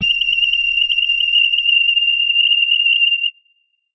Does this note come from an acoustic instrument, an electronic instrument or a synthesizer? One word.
electronic